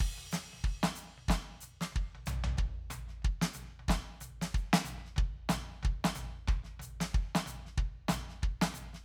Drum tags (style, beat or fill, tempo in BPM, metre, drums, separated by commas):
swing, beat, 185 BPM, 4/4, hi-hat pedal, snare, cross-stick, floor tom, kick